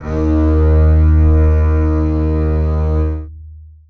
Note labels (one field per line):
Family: string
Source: acoustic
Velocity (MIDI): 100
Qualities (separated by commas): long release, reverb